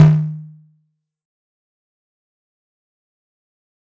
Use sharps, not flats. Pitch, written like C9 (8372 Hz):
D#3 (155.6 Hz)